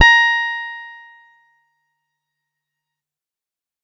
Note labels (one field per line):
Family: guitar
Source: electronic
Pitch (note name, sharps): A#5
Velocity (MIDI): 50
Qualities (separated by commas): bright, fast decay